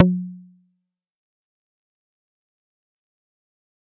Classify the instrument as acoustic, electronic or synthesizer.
synthesizer